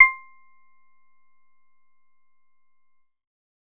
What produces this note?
synthesizer bass